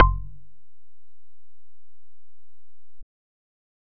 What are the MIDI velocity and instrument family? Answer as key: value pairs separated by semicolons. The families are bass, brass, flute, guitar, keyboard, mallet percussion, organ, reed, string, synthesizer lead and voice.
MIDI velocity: 50; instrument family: bass